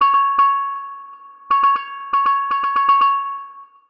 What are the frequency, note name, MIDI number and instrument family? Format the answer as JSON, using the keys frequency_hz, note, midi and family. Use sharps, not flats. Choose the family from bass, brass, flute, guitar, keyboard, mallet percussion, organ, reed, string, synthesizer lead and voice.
{"frequency_hz": 1109, "note": "C#6", "midi": 85, "family": "mallet percussion"}